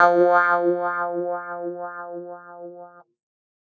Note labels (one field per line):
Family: keyboard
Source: electronic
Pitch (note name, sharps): F3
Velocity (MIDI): 127